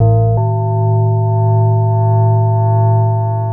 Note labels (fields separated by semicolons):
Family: mallet percussion; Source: synthesizer; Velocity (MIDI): 127; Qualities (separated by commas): long release, multiphonic